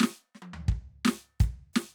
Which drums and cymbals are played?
open hi-hat, hi-hat pedal, snare, high tom, floor tom and kick